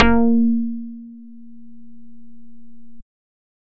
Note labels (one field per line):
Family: bass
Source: synthesizer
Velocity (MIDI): 75